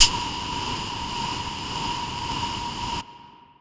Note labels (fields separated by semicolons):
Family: flute; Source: acoustic; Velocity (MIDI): 50; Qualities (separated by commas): distorted